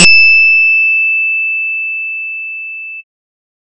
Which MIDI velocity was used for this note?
25